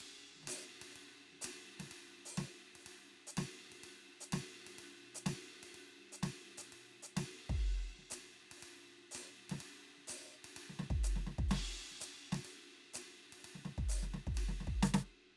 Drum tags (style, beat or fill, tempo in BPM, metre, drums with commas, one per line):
jazz
beat
125 BPM
4/4
ride, hi-hat pedal, snare, kick